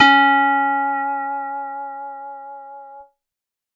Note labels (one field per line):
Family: guitar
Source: acoustic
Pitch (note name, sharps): C#4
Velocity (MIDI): 127